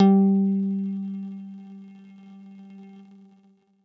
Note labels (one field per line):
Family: guitar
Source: electronic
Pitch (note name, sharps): G3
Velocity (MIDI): 127